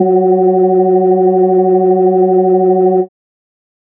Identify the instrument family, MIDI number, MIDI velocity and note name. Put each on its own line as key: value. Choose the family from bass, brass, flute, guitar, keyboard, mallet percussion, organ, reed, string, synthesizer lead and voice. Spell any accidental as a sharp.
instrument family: organ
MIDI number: 54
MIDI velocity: 75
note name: F#3